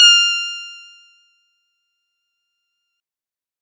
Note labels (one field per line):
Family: guitar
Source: synthesizer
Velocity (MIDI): 100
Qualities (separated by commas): bright